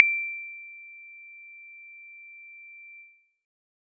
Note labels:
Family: guitar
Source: synthesizer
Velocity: 25

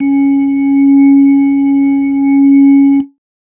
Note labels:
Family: keyboard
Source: electronic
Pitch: C#4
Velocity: 50

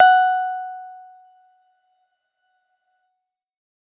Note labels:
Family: keyboard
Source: electronic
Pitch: F#5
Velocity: 100

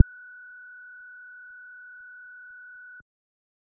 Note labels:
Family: bass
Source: synthesizer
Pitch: F#6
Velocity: 127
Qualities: dark, percussive

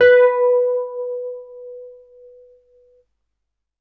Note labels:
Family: keyboard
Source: electronic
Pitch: B4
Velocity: 100

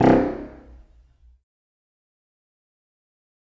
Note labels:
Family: reed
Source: acoustic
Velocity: 50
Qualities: fast decay, percussive, reverb

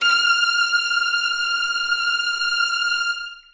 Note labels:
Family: string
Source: acoustic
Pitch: F6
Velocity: 127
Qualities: reverb

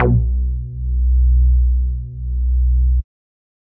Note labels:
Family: bass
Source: synthesizer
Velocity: 100

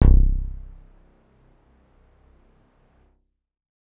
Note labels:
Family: keyboard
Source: electronic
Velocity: 100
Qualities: dark, reverb

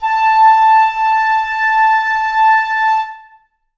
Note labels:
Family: reed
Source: acoustic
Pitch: A5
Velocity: 50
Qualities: reverb

